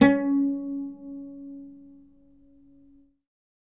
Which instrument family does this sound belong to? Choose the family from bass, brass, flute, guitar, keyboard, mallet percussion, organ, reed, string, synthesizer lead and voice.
guitar